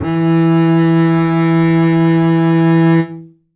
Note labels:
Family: string; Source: acoustic; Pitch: E3; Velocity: 50; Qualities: reverb

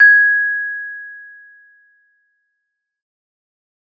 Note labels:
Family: mallet percussion; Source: acoustic; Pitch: G#6; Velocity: 75

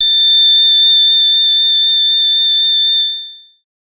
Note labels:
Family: bass; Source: synthesizer; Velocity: 127; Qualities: bright, distorted, long release

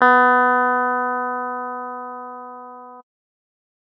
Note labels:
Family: keyboard; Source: electronic; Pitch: B3; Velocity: 75

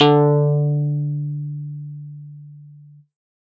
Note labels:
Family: keyboard; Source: electronic; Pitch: D3; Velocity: 75; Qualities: distorted

